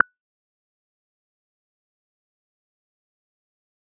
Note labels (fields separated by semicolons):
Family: bass; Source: synthesizer; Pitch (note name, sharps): F#6; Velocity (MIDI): 100; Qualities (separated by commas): fast decay, percussive